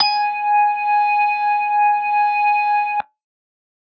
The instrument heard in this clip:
electronic organ